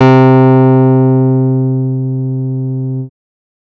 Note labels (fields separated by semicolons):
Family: bass; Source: synthesizer; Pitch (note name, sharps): C3; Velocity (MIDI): 25; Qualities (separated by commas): distorted